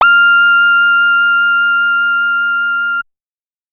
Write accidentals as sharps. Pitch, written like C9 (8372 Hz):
F6 (1397 Hz)